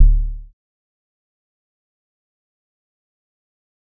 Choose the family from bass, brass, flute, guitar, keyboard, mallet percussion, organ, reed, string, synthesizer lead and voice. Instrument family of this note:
bass